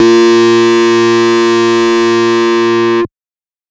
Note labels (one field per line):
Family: bass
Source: synthesizer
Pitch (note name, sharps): A#2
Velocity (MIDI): 100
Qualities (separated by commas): bright, distorted, multiphonic